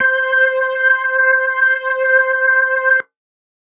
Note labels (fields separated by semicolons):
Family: organ; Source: electronic; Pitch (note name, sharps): C5; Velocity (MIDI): 25